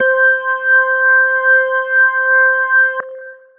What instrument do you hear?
electronic organ